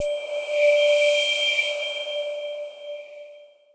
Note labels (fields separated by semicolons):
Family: mallet percussion; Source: electronic; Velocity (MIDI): 127; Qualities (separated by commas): bright, non-linear envelope